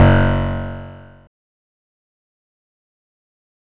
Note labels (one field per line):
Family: guitar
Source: electronic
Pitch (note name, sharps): F#1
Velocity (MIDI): 50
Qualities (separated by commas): bright, distorted, fast decay